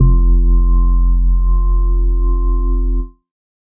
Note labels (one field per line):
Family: organ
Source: electronic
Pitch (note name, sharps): F1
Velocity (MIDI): 50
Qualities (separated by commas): dark